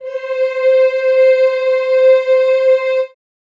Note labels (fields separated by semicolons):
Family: voice; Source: acoustic; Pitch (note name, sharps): C5; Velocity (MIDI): 127; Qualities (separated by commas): reverb